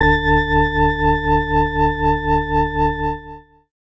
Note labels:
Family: organ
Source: electronic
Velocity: 25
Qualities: distorted

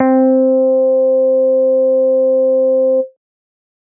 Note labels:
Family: bass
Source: synthesizer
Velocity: 100

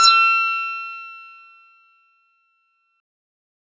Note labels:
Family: bass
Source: synthesizer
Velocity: 127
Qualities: distorted

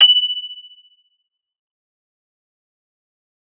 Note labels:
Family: guitar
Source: electronic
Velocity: 127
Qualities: bright, fast decay, multiphonic, non-linear envelope, percussive

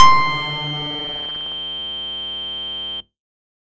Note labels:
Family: bass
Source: synthesizer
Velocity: 75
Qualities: distorted

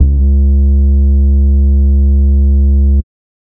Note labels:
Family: bass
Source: synthesizer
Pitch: C#2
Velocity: 75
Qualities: dark, distorted, tempo-synced

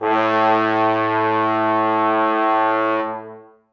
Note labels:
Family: brass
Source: acoustic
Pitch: A2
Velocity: 100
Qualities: bright, long release, reverb

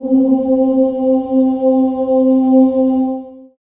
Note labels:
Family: voice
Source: acoustic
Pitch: C4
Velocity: 25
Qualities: long release, reverb

